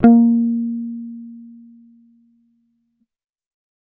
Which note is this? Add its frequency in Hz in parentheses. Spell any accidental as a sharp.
A#3 (233.1 Hz)